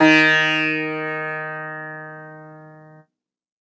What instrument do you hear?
acoustic guitar